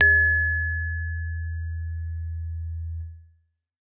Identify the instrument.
acoustic keyboard